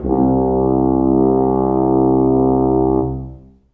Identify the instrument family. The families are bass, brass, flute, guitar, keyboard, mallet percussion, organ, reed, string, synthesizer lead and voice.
brass